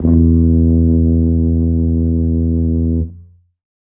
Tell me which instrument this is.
acoustic brass instrument